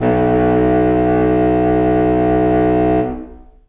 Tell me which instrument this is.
acoustic reed instrument